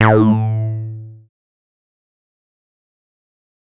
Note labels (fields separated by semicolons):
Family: bass; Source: synthesizer; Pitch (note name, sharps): A2; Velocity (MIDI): 100; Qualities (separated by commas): distorted, fast decay